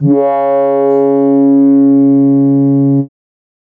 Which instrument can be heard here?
synthesizer keyboard